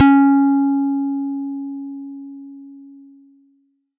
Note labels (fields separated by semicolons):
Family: guitar; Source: electronic; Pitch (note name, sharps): C#4; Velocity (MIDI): 50